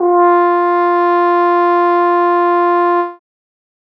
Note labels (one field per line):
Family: brass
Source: acoustic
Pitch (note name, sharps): F4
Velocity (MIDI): 75